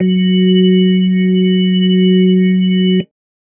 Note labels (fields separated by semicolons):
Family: organ; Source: electronic; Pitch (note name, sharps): F#3; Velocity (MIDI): 75; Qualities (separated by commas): dark